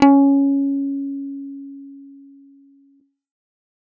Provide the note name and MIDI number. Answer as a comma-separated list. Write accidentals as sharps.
C#4, 61